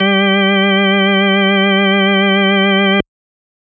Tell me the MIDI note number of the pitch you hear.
55